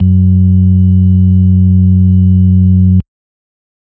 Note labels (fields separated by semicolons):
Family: organ; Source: electronic; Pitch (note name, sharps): F#2; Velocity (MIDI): 75; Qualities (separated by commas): dark